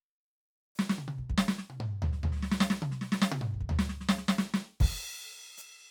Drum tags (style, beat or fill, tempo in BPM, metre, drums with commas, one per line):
Motown
fill
148 BPM
4/4
crash, hi-hat pedal, snare, high tom, mid tom, floor tom, kick